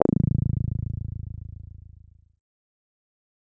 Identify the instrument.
synthesizer lead